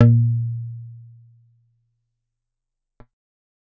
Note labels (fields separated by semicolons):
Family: guitar; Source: acoustic; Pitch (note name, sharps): A#2; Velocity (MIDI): 25; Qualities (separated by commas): dark, fast decay